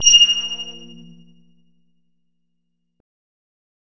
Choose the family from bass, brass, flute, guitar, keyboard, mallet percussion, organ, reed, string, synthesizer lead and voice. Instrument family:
bass